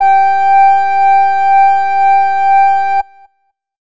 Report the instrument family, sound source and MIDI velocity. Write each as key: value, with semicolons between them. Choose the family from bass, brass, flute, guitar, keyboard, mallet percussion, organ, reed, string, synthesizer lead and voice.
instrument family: flute; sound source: acoustic; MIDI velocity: 127